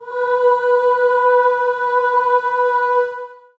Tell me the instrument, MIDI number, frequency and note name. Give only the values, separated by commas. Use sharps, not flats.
acoustic voice, 71, 493.9 Hz, B4